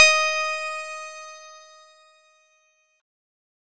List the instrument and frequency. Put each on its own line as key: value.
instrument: synthesizer lead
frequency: 622.3 Hz